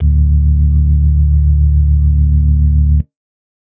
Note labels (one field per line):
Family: organ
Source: electronic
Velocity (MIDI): 75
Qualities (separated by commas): dark